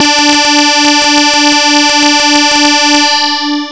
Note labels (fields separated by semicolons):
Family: bass; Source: synthesizer; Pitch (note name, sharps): D4; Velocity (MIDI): 127; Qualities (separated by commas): bright, distorted, long release